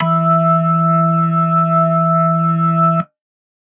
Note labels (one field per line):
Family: organ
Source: electronic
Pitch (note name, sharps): E3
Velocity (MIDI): 50